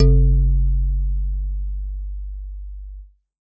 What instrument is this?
acoustic mallet percussion instrument